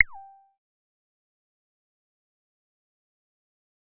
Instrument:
synthesizer bass